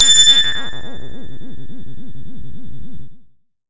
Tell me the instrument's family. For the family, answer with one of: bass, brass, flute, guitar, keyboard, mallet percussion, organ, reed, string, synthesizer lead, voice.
bass